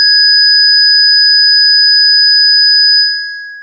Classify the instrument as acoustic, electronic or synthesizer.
synthesizer